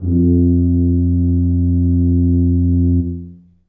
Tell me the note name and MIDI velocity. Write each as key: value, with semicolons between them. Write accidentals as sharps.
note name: F2; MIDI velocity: 50